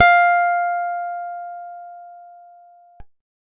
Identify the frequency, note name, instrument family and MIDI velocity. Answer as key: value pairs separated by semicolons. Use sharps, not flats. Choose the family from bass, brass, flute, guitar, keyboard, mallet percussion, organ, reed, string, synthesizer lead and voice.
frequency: 698.5 Hz; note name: F5; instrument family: guitar; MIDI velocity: 25